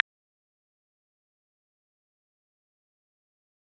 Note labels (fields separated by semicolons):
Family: guitar; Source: electronic; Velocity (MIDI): 75; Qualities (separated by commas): fast decay, percussive